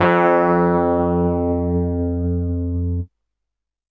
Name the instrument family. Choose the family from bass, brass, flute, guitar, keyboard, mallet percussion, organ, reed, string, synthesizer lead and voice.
keyboard